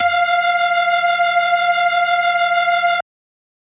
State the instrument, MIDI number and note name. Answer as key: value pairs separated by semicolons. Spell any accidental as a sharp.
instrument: electronic organ; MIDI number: 77; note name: F5